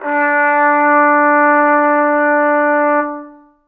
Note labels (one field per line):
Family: brass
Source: acoustic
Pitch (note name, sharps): D4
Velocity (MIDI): 50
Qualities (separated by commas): reverb